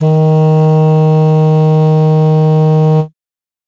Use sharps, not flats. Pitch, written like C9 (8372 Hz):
D#3 (155.6 Hz)